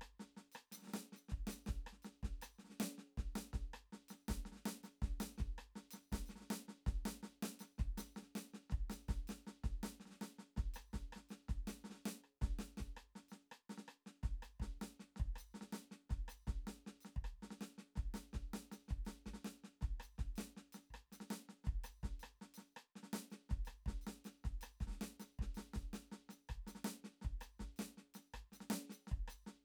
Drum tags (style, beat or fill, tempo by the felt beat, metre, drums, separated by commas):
Venezuelan merengue, beat, 324 eighth notes per minute, 5/8, hi-hat pedal, snare, cross-stick, kick